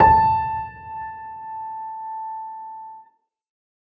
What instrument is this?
acoustic keyboard